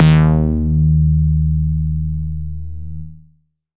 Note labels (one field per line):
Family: bass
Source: synthesizer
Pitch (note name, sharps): D#2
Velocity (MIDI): 50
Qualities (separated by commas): distorted